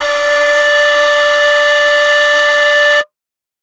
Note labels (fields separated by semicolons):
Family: flute; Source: acoustic; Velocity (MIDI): 50